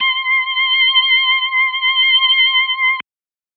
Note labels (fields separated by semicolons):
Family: organ; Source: electronic; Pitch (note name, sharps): C6; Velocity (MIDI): 75